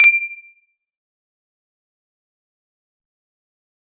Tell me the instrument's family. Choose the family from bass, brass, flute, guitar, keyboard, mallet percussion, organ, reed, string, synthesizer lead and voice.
guitar